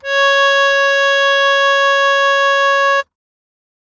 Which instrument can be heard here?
acoustic keyboard